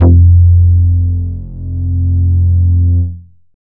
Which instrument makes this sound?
synthesizer bass